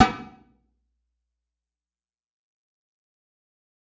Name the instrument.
electronic guitar